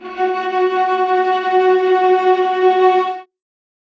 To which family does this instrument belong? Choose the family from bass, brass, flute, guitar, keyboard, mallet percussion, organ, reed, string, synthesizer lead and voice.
string